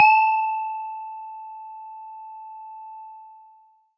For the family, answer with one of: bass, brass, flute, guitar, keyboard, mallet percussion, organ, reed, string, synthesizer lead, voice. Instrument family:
mallet percussion